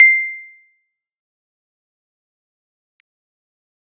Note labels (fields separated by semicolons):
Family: keyboard; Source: electronic; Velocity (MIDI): 25; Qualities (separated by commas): percussive